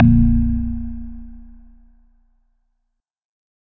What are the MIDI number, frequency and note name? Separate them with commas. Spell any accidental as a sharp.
22, 29.14 Hz, A#0